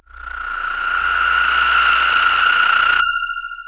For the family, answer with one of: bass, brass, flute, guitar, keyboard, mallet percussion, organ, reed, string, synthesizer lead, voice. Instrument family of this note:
voice